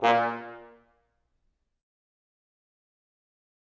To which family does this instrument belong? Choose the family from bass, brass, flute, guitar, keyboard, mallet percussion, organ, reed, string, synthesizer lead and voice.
brass